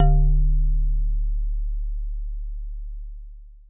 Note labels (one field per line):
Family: mallet percussion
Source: acoustic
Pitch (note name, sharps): D1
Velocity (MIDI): 25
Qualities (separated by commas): long release